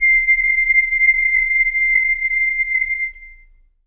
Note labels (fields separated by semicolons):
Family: reed; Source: acoustic; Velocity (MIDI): 75; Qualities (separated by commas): long release, reverb